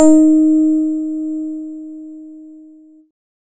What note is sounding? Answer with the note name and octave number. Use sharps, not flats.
D#4